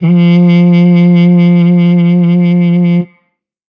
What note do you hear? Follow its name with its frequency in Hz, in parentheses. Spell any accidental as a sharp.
F3 (174.6 Hz)